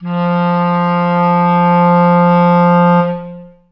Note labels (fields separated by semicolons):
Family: reed; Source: acoustic; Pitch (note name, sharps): F3; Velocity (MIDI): 75; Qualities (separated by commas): long release, reverb